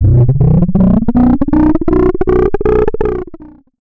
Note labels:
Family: bass; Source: synthesizer; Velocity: 100; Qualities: distorted, long release, multiphonic, tempo-synced

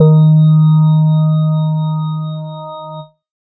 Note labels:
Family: organ; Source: electronic; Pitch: D#3; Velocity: 75; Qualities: dark

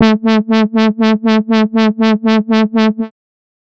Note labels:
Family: bass; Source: synthesizer; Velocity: 50; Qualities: bright, distorted, tempo-synced

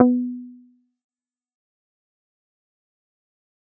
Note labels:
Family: bass; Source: synthesizer; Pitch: B3; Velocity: 25; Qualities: fast decay, percussive

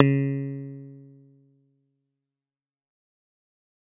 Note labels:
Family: bass; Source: synthesizer; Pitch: C#3; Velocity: 100; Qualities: fast decay

